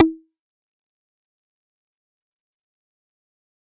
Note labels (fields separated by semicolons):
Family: bass; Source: synthesizer; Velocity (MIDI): 100; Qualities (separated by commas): distorted, fast decay, percussive